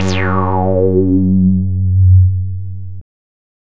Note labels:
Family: bass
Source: synthesizer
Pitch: F#2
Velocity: 100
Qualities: distorted

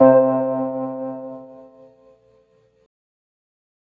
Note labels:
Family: organ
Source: electronic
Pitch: C3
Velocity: 75

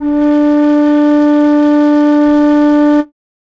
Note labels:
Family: flute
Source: acoustic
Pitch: D4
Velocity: 100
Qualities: dark

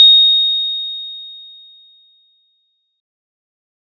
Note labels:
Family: mallet percussion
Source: acoustic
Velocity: 25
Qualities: bright

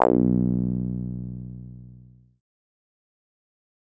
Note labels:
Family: synthesizer lead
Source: synthesizer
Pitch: B1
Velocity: 75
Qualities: distorted, fast decay

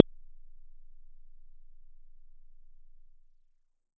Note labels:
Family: bass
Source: synthesizer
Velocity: 127

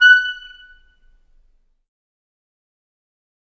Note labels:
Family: reed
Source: acoustic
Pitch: F#6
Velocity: 75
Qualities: fast decay, percussive, reverb

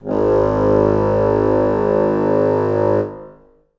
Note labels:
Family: reed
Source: acoustic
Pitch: G#1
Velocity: 75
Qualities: reverb

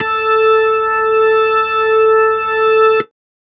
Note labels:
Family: organ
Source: electronic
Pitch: A4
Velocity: 100

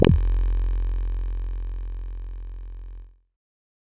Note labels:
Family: bass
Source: synthesizer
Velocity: 25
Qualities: distorted

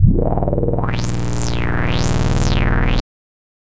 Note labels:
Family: bass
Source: synthesizer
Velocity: 127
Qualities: distorted

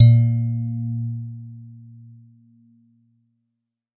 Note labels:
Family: mallet percussion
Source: acoustic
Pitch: A#2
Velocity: 75

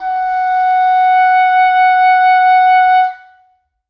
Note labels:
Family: reed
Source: acoustic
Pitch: F#5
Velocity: 50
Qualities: reverb

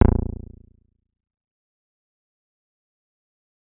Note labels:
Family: bass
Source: synthesizer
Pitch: A#0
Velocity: 25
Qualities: fast decay, percussive

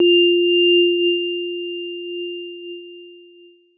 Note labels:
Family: keyboard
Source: electronic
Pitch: F4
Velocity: 127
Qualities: long release

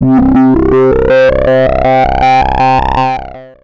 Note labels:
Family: bass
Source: synthesizer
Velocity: 75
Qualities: distorted, long release, multiphonic, tempo-synced

